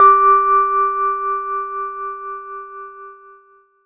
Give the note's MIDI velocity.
75